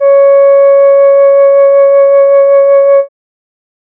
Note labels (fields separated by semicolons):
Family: keyboard; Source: synthesizer; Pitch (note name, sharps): C#5; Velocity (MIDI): 75